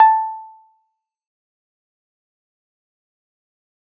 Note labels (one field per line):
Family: keyboard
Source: electronic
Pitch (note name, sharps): A5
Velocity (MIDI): 25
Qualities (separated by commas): fast decay, percussive